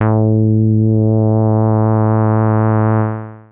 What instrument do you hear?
synthesizer bass